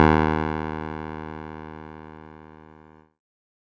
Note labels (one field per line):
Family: keyboard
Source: electronic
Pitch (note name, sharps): D#2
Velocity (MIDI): 75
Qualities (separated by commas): distorted